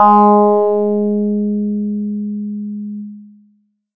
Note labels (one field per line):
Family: bass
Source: synthesizer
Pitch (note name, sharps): G#3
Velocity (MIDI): 75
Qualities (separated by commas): distorted